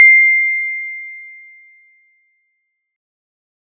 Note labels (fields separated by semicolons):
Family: mallet percussion; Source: acoustic; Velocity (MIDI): 50